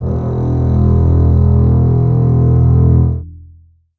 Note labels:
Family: string; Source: acoustic; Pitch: E1; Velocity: 50; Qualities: long release, reverb

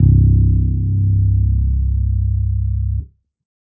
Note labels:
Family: bass; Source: electronic; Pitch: C1; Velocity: 25

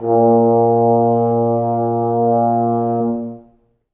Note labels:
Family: brass; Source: acoustic; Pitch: A#2; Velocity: 25; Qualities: dark, long release, reverb

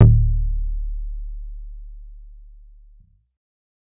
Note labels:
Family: bass; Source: synthesizer; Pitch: D1; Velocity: 100; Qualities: dark

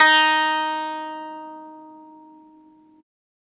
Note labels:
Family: guitar; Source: acoustic; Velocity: 50; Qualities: bright, multiphonic, reverb

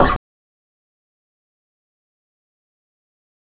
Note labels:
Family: bass; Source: electronic; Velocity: 75; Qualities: fast decay, percussive, reverb

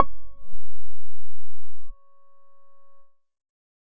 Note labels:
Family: bass; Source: synthesizer; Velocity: 25; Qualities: distorted

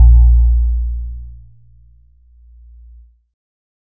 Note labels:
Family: keyboard; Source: electronic; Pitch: A#1; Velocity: 50

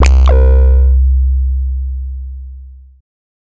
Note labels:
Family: bass; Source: synthesizer; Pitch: C2; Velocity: 127; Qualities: distorted

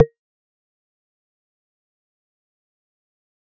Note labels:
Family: mallet percussion; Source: electronic; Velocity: 50; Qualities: fast decay, percussive

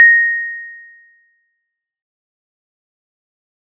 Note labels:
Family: mallet percussion; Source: acoustic; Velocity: 100; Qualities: fast decay

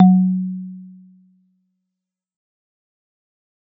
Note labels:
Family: mallet percussion; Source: acoustic; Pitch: F#3; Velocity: 25; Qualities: dark, fast decay

